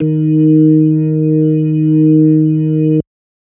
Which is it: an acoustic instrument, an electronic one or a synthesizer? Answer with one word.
electronic